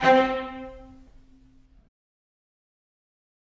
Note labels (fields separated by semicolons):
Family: string; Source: acoustic; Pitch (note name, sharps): C4; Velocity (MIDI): 75; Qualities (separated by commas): fast decay, reverb